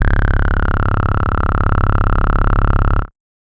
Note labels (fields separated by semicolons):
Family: bass; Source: synthesizer; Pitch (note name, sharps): C#0; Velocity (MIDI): 25; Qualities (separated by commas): bright, distorted, multiphonic